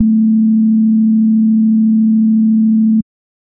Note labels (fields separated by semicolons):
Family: bass; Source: synthesizer; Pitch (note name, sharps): A3; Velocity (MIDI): 50; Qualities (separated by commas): dark